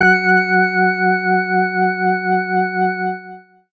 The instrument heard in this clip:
electronic organ